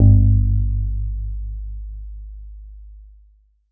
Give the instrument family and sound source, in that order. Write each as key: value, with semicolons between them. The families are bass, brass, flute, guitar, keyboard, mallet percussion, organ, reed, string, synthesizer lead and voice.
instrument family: guitar; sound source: synthesizer